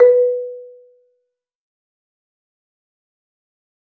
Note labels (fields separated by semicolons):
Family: mallet percussion; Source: acoustic; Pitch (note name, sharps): B4; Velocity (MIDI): 50; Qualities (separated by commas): dark, fast decay, percussive, reverb